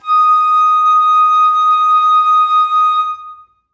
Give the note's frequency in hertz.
1245 Hz